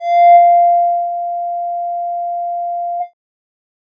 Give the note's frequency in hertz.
698.5 Hz